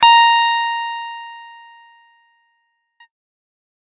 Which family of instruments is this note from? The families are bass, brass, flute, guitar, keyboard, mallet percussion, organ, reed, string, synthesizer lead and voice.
guitar